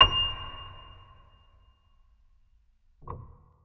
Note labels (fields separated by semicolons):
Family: organ; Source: electronic; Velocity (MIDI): 25; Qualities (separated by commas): reverb